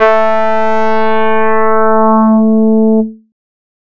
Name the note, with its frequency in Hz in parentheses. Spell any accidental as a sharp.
A3 (220 Hz)